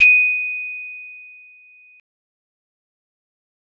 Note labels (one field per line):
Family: mallet percussion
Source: acoustic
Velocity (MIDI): 25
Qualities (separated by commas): bright, fast decay